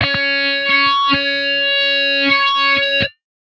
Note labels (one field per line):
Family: guitar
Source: synthesizer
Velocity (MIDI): 25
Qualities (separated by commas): bright, distorted